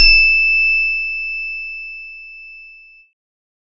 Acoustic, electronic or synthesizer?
electronic